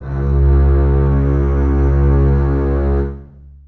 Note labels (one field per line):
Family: string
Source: acoustic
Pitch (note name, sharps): C#2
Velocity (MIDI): 75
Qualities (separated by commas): long release, reverb